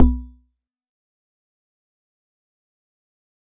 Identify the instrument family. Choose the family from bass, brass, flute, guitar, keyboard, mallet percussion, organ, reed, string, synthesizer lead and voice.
mallet percussion